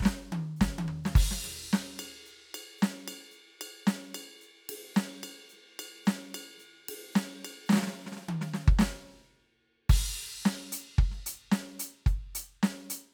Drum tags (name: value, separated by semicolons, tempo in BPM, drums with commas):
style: swing; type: beat; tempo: 110 BPM; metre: 4/4; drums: crash, ride, ride bell, closed hi-hat, hi-hat pedal, snare, high tom, floor tom, kick